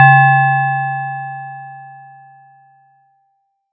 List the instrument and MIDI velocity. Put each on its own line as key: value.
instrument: acoustic mallet percussion instrument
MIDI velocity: 127